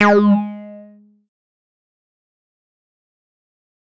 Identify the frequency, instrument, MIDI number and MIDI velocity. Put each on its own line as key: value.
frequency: 207.7 Hz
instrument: synthesizer bass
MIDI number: 56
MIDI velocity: 100